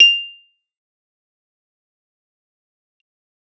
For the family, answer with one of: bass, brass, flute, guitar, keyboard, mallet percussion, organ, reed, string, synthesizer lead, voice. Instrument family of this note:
keyboard